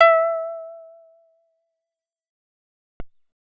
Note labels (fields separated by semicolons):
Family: bass; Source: synthesizer; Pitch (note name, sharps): E5; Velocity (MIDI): 25; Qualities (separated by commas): fast decay